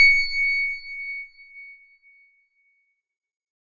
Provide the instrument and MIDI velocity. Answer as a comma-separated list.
electronic organ, 127